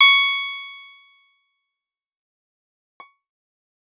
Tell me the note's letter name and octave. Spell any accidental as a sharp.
C#6